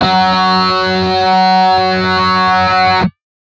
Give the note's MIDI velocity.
100